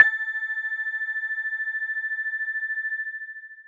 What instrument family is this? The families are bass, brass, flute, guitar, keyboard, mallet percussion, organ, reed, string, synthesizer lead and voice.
mallet percussion